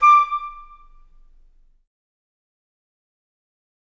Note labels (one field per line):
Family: flute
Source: acoustic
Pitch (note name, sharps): D6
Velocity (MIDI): 75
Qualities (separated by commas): fast decay, percussive, reverb